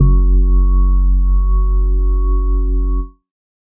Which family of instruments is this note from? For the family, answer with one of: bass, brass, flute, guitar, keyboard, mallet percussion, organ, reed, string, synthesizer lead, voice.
organ